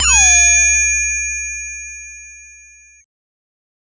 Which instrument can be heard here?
synthesizer bass